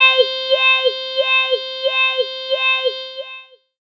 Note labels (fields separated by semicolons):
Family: voice; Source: synthesizer; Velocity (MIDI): 75; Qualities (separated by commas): long release, non-linear envelope, tempo-synced